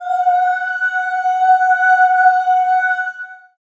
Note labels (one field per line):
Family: voice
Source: acoustic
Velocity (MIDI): 25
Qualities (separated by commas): reverb